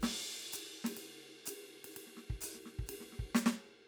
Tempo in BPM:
125 BPM